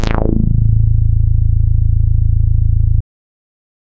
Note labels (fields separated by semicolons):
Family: bass; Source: synthesizer; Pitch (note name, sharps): A0; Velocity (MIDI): 75; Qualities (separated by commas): distorted